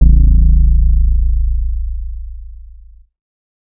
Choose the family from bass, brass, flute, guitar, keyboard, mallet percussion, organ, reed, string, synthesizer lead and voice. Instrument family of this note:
bass